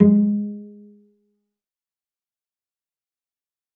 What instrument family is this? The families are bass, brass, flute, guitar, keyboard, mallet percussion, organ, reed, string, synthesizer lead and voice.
string